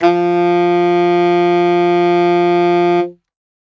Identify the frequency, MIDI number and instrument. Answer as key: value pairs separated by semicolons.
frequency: 174.6 Hz; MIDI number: 53; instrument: acoustic reed instrument